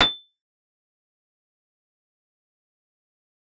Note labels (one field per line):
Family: keyboard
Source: synthesizer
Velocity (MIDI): 127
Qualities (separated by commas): fast decay, percussive